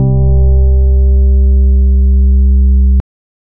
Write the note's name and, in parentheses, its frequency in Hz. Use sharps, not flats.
C2 (65.41 Hz)